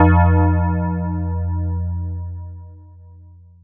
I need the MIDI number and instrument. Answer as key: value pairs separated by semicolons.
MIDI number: 41; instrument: electronic mallet percussion instrument